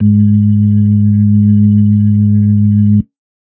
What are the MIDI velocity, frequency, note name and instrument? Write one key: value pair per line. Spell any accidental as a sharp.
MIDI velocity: 127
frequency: 103.8 Hz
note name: G#2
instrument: electronic organ